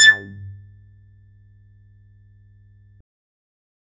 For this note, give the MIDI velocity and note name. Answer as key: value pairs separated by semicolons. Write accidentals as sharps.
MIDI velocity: 75; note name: A6